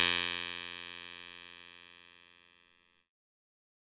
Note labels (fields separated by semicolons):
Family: keyboard; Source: electronic; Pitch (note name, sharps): F2; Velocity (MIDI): 100; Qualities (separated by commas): bright, distorted